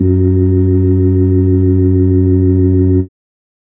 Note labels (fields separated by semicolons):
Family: organ; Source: electronic; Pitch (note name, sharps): F#2; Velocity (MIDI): 127